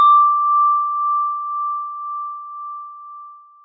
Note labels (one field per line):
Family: mallet percussion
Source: acoustic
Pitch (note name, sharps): D6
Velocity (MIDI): 127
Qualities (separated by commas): bright, long release